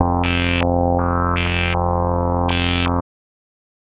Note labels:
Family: bass; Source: synthesizer; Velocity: 75; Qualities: tempo-synced

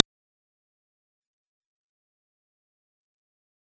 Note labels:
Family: bass; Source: synthesizer; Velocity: 50; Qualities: fast decay, percussive

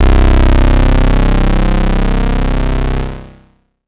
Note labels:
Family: bass; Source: synthesizer; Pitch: C1; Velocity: 25; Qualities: bright, distorted, long release

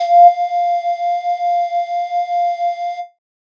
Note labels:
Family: flute; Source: synthesizer; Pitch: F5; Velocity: 50; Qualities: distorted

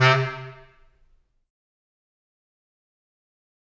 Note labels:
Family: reed; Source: acoustic; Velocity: 127; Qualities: fast decay, percussive, reverb

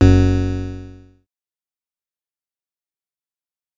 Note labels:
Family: bass; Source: synthesizer; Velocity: 100; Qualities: bright, distorted, fast decay

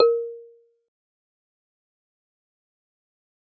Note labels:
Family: mallet percussion; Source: acoustic; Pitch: A#4; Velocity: 25; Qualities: fast decay, percussive

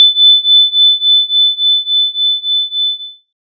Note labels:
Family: synthesizer lead; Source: synthesizer; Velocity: 75; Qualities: bright

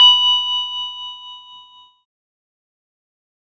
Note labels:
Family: keyboard; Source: electronic; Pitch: B5; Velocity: 75; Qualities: fast decay, reverb

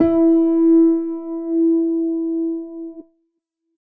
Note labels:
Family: keyboard; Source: electronic; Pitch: E4; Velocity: 50; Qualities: dark

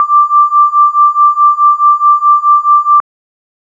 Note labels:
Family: organ; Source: electronic; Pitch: D6; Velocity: 100

